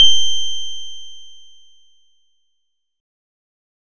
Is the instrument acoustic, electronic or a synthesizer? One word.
electronic